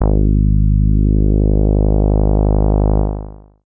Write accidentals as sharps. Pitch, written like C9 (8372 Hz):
G#1 (51.91 Hz)